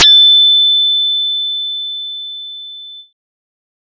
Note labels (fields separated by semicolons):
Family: bass; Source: synthesizer; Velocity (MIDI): 50; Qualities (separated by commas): bright